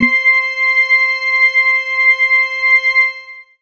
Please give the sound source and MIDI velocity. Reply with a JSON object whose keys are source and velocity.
{"source": "electronic", "velocity": 25}